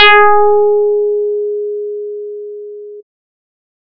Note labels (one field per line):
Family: bass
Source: synthesizer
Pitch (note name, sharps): G#4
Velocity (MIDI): 127